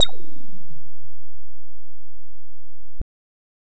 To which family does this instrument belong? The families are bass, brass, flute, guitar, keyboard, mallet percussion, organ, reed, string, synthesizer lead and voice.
bass